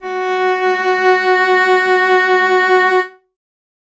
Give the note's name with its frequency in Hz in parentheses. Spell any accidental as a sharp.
F#4 (370 Hz)